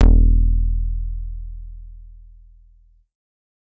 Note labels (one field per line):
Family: bass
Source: synthesizer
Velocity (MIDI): 127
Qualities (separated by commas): distorted